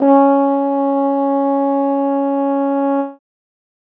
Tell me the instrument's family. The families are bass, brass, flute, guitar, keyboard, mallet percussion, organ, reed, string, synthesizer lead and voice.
brass